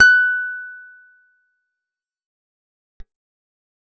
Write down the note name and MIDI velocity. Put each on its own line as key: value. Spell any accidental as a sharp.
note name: F#6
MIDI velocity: 50